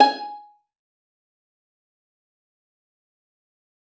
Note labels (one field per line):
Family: string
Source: acoustic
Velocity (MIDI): 50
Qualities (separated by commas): fast decay, percussive, reverb